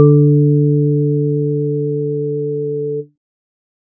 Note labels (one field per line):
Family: organ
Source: electronic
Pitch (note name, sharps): D3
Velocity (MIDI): 50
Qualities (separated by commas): dark